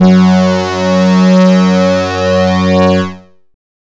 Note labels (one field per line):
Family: bass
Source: synthesizer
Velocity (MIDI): 127